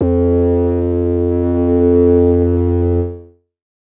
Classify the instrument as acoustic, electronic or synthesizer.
synthesizer